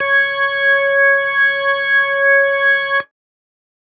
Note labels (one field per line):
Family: organ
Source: electronic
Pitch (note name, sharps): C#5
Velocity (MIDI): 50